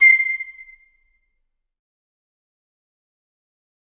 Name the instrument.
acoustic flute